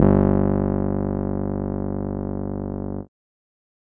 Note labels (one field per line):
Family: keyboard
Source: electronic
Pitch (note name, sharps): G1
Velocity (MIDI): 127